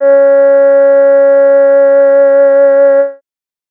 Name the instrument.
synthesizer voice